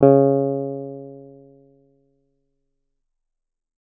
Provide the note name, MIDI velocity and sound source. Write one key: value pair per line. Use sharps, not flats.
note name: C#3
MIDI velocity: 50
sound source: acoustic